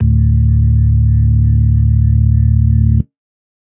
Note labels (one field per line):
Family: organ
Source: electronic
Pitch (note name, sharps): D1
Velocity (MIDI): 100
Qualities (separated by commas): dark